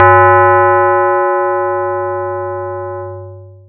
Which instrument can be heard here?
acoustic mallet percussion instrument